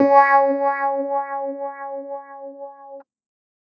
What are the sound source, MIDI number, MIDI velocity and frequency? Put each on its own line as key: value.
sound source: electronic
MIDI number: 61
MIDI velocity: 127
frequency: 277.2 Hz